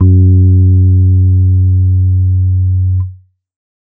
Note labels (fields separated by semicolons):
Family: keyboard; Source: electronic; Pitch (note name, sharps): F#2; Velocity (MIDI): 50; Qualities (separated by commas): dark